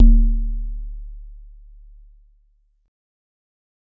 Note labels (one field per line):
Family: mallet percussion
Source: acoustic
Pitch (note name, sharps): D1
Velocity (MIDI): 127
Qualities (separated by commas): dark